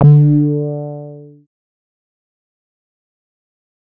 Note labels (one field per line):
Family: bass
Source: synthesizer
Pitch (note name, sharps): D3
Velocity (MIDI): 100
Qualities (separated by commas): distorted, fast decay